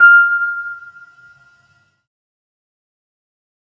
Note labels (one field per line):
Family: keyboard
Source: electronic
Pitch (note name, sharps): F6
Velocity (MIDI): 50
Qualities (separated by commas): fast decay